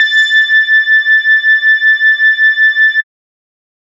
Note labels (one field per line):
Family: bass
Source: synthesizer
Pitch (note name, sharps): A6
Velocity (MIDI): 75